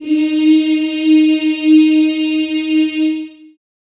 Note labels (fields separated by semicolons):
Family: voice; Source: acoustic; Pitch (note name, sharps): D#4; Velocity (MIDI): 75; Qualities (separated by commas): long release, reverb